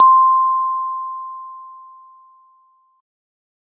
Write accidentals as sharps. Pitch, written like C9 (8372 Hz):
C6 (1047 Hz)